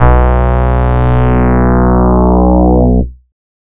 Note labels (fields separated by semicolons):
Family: bass; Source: synthesizer; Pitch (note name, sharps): B1; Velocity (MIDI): 100; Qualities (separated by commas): distorted